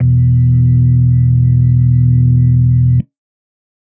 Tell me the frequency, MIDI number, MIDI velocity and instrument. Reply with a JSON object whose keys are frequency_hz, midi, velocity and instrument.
{"frequency_hz": 41.2, "midi": 28, "velocity": 25, "instrument": "electronic organ"}